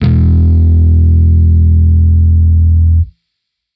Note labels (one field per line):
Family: bass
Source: electronic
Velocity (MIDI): 75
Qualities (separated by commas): distorted